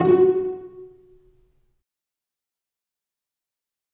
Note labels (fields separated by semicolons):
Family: string; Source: acoustic; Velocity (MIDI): 127; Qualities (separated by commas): dark, fast decay, reverb